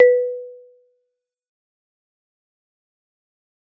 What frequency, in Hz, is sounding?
493.9 Hz